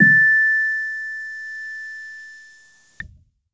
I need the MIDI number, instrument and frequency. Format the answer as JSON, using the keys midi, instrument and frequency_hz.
{"midi": 93, "instrument": "electronic keyboard", "frequency_hz": 1760}